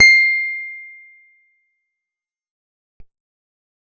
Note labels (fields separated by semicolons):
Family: guitar; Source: acoustic; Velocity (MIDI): 50; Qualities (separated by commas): bright, fast decay